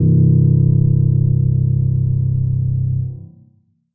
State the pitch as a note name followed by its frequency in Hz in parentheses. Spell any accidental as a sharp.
C1 (32.7 Hz)